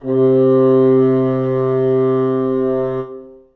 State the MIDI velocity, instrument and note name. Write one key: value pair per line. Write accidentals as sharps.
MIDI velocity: 50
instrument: acoustic reed instrument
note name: C3